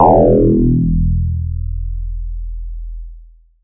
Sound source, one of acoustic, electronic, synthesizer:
synthesizer